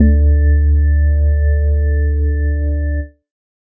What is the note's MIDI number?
38